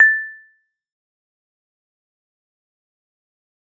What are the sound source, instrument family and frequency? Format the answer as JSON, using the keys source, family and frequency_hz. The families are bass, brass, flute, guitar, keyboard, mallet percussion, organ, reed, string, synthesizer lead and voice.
{"source": "acoustic", "family": "mallet percussion", "frequency_hz": 1760}